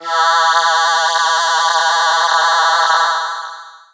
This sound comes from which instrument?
synthesizer voice